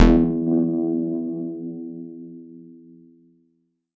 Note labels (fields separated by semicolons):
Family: guitar; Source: electronic; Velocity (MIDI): 127